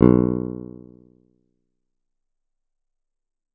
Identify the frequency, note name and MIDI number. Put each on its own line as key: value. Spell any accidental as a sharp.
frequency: 61.74 Hz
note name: B1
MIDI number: 35